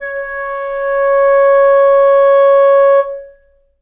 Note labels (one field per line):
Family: reed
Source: acoustic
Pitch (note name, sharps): C#5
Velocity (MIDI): 50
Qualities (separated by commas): reverb